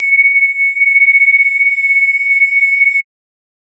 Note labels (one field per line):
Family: mallet percussion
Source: electronic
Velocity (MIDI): 50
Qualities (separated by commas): multiphonic, non-linear envelope